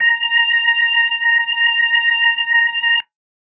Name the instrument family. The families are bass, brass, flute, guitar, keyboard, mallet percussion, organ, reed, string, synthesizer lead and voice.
organ